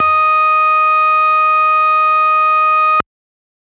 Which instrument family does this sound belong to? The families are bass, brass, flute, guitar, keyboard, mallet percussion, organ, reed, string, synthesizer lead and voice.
organ